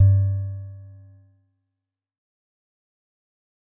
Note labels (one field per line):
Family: mallet percussion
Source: acoustic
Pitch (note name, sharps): G2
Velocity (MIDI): 50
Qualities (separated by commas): dark, fast decay